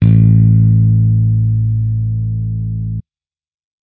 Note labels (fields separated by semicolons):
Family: bass; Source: electronic; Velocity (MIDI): 127